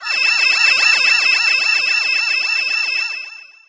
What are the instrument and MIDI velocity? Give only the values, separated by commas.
synthesizer voice, 75